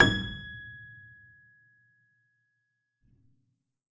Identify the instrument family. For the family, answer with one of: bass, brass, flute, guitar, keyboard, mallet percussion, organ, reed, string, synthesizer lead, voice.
keyboard